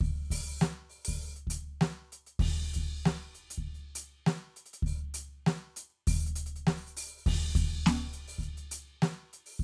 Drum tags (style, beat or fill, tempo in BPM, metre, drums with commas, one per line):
rock
beat
100 BPM
4/4
crash, closed hi-hat, open hi-hat, hi-hat pedal, snare, kick